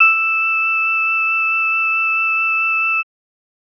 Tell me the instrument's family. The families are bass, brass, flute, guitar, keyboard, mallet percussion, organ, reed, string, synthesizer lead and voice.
organ